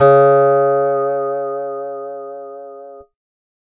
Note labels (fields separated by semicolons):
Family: guitar; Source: acoustic; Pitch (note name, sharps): C#3; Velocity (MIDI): 50